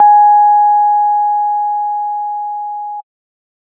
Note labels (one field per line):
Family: organ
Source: electronic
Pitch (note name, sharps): G#5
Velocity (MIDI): 127